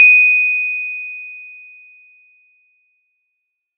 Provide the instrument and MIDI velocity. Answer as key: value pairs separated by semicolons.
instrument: acoustic mallet percussion instrument; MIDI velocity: 50